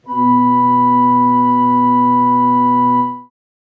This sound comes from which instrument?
acoustic organ